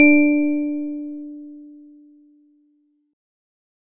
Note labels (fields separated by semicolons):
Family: organ; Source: electronic; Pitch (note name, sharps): D4; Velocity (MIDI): 25